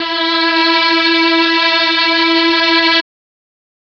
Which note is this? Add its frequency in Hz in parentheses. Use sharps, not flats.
E4 (329.6 Hz)